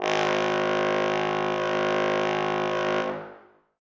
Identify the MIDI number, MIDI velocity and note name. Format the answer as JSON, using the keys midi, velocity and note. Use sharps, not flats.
{"midi": 32, "velocity": 127, "note": "G#1"}